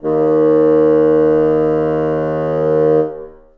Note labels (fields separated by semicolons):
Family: reed; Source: acoustic; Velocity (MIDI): 100; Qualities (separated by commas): long release, reverb